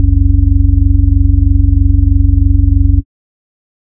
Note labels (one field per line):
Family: organ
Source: electronic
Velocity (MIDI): 127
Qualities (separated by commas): dark